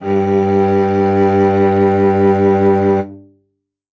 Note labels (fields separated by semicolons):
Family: string; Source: acoustic; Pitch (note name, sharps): G2; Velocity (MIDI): 50; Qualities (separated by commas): reverb